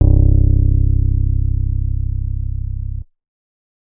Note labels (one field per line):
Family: bass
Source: synthesizer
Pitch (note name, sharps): C1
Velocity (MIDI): 100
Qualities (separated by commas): dark, reverb